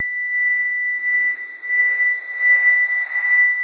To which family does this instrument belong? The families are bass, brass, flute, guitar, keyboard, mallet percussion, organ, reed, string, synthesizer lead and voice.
keyboard